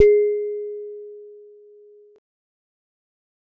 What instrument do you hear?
acoustic mallet percussion instrument